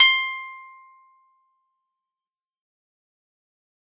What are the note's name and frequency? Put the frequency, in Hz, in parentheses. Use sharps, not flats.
C6 (1047 Hz)